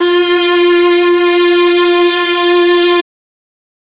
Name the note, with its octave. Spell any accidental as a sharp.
F4